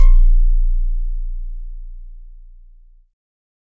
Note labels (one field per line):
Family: keyboard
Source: synthesizer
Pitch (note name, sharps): A#0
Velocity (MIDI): 25